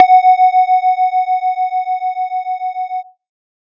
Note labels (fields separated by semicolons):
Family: synthesizer lead; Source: synthesizer; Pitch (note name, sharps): F#5; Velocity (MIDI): 100; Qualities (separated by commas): distorted